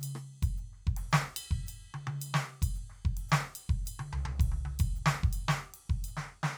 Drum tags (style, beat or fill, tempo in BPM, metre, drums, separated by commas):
Afro-Cuban rumba, beat, 110 BPM, 4/4, ride, ride bell, hi-hat pedal, snare, cross-stick, high tom, floor tom, kick